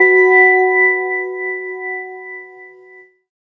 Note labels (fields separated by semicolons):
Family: keyboard; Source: synthesizer; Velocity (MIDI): 50